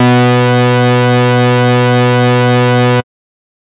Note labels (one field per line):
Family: bass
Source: synthesizer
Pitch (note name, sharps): B2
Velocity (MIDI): 75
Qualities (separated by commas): bright, distorted